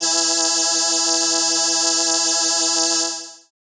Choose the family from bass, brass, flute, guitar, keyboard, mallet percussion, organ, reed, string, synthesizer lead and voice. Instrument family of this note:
keyboard